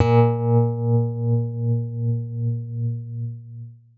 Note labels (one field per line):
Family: guitar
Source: electronic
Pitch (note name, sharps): A#2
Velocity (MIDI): 127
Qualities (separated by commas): long release, reverb